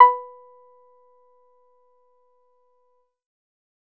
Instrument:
synthesizer bass